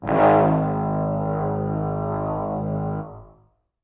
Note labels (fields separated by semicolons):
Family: brass; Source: acoustic; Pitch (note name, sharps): G#1; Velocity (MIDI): 75; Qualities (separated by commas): bright, reverb